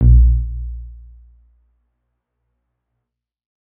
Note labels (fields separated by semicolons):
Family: keyboard; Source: electronic; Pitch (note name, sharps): A#1; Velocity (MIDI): 50; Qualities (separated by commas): dark